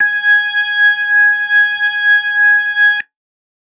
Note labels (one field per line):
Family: organ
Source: electronic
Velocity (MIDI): 127